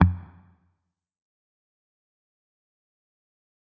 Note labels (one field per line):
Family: guitar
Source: electronic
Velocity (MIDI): 25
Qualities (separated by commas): distorted, fast decay, percussive